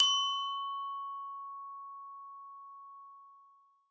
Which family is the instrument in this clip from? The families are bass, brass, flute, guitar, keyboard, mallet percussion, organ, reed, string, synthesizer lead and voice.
mallet percussion